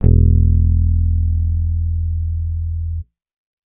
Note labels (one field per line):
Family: bass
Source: electronic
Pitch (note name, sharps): E1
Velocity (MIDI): 50